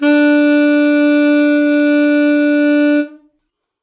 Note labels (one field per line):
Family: reed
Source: acoustic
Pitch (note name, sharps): D4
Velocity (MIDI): 25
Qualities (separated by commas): reverb